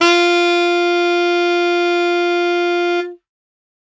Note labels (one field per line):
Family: reed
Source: acoustic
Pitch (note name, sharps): F4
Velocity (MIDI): 100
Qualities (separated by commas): bright